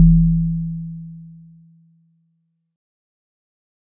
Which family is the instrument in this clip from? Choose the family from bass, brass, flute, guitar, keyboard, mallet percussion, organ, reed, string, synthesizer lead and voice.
mallet percussion